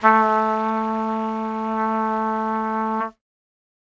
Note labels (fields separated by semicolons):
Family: brass; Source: acoustic; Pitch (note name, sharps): A3; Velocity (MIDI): 25